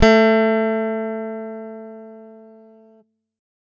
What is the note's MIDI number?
57